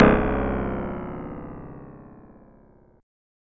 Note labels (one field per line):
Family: synthesizer lead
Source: synthesizer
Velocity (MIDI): 127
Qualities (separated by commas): bright, distorted